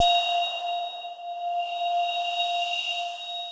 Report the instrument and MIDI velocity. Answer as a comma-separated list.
electronic mallet percussion instrument, 75